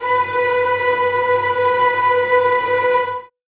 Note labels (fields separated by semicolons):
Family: string; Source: acoustic; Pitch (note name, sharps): B4; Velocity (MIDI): 50; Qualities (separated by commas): bright, non-linear envelope, reverb